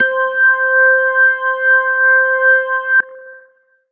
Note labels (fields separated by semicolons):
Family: organ; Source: electronic; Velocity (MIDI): 50